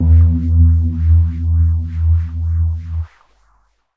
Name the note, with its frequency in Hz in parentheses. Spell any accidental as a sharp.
E2 (82.41 Hz)